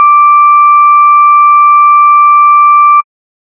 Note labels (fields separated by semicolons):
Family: bass; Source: synthesizer; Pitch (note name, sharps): D6; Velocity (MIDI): 127